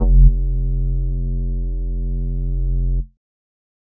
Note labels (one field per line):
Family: flute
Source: synthesizer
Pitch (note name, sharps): F1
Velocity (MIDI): 50